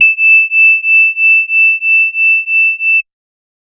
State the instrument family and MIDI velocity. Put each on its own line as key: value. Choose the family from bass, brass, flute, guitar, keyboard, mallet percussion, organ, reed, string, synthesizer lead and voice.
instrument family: organ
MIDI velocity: 100